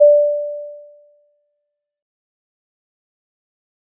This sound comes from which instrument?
acoustic mallet percussion instrument